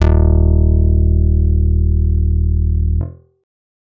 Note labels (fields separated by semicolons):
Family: guitar; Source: electronic; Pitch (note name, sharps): D#1; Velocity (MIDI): 50